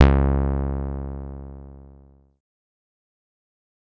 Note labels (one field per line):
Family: bass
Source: synthesizer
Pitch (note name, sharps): C#2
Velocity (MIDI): 50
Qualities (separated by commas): distorted, fast decay